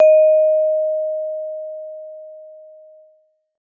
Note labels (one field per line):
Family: mallet percussion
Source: acoustic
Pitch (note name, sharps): D#5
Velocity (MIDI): 50